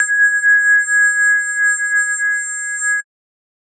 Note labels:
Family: mallet percussion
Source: synthesizer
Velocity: 100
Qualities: bright, multiphonic, non-linear envelope

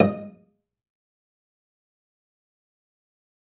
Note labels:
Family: string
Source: acoustic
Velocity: 100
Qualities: fast decay, percussive, reverb

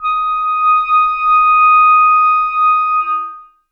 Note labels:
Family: reed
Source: acoustic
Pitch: D#6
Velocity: 75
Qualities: long release, reverb

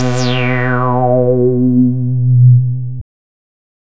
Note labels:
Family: bass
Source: synthesizer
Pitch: B2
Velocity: 127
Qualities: bright, distorted

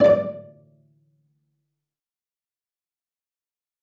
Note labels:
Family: string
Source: acoustic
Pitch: D5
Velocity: 100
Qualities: fast decay, percussive, reverb

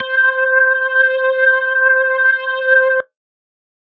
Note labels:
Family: organ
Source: electronic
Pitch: C5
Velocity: 127

